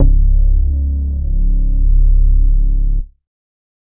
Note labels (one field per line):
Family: bass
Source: synthesizer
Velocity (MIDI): 25